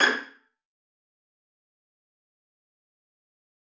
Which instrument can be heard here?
acoustic string instrument